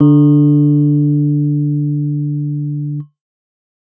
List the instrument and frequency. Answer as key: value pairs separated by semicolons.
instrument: electronic keyboard; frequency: 146.8 Hz